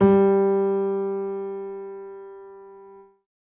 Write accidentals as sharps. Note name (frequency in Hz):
G3 (196 Hz)